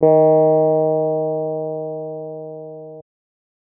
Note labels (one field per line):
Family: keyboard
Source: electronic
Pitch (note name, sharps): D#3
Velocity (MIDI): 25